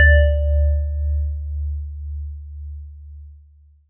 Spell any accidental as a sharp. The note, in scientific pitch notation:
D2